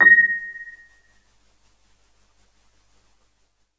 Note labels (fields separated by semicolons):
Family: keyboard; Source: electronic; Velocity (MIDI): 50; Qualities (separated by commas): percussive